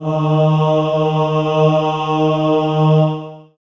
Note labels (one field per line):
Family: voice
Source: acoustic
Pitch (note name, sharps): D#3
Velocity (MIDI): 25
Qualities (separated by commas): long release, reverb